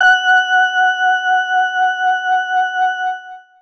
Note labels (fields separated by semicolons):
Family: organ; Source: electronic; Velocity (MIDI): 75; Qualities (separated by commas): distorted